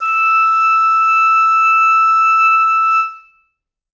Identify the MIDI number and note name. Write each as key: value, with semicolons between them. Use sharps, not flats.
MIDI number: 88; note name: E6